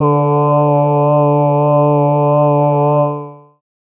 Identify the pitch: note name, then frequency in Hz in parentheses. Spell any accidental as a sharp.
D3 (146.8 Hz)